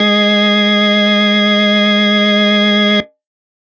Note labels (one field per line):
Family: organ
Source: electronic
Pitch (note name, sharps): G#3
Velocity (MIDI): 100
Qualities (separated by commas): distorted